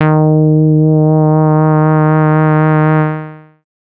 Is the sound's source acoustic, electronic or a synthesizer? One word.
synthesizer